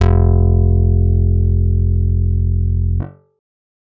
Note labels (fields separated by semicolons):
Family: guitar; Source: electronic; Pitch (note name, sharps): F1; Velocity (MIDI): 75